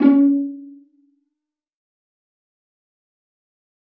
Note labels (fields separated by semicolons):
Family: string; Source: acoustic; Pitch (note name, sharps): C#4; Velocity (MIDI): 25; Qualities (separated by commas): dark, fast decay, reverb